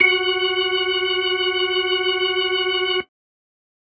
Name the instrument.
electronic organ